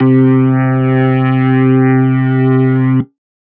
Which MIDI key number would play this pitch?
48